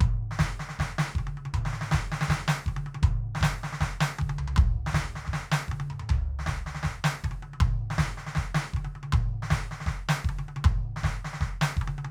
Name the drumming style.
merengue